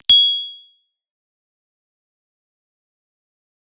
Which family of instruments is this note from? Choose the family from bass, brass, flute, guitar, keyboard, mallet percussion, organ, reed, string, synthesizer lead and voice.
bass